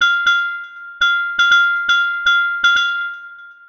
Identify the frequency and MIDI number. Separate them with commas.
1397 Hz, 89